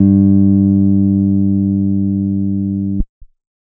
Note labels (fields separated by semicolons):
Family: keyboard; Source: electronic; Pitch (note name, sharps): G2; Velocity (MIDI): 50; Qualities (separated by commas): dark